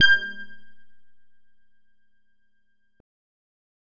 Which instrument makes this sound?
synthesizer bass